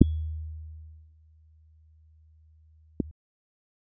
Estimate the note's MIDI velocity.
25